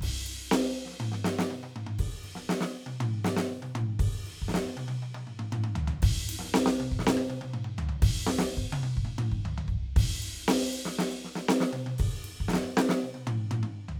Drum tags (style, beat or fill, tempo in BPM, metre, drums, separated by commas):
rock, beat, 120 BPM, 4/4, crash, ride, open hi-hat, snare, cross-stick, high tom, mid tom, floor tom, kick